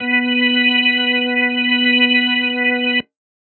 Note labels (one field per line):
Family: organ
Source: electronic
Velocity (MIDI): 25